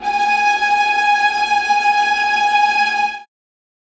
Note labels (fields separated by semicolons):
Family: string; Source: acoustic; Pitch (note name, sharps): G#5; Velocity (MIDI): 50; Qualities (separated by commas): bright, non-linear envelope, reverb